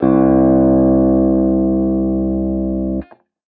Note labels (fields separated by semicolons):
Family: guitar; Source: electronic; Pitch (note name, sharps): C2; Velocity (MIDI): 75; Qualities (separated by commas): distorted